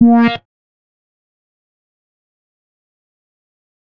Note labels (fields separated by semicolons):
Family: bass; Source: synthesizer; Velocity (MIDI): 50; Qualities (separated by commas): fast decay, percussive